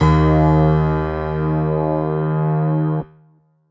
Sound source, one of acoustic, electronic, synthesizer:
electronic